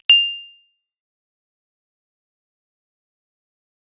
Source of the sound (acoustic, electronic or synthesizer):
synthesizer